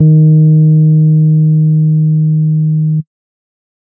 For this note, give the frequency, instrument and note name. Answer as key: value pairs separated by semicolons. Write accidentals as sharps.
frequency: 155.6 Hz; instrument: electronic keyboard; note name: D#3